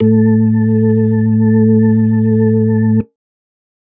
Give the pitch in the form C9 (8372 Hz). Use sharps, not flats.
A2 (110 Hz)